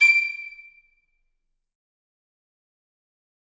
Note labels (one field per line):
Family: reed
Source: acoustic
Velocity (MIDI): 100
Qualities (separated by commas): fast decay, percussive, reverb